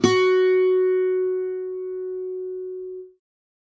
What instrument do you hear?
acoustic guitar